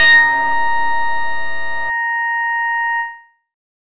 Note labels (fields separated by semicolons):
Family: bass; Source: synthesizer; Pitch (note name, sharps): A#5; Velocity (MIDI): 100; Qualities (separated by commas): bright, distorted